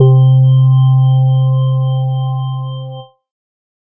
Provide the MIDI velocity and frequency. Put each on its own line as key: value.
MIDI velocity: 127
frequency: 130.8 Hz